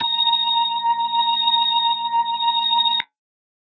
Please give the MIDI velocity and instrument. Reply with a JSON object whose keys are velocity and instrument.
{"velocity": 127, "instrument": "electronic organ"}